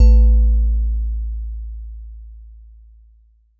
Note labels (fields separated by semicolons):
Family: mallet percussion; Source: acoustic; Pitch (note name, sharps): A1; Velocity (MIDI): 50